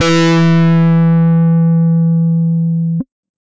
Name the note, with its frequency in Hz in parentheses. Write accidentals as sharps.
E3 (164.8 Hz)